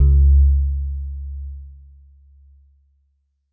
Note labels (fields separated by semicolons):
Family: mallet percussion; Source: acoustic; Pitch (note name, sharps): C#2; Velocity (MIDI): 50; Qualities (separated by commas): dark